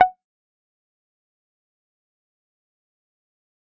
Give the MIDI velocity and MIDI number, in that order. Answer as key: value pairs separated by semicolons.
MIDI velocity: 127; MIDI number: 78